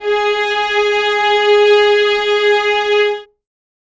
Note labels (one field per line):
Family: string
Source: acoustic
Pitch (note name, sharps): G#4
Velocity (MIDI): 100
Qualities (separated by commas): reverb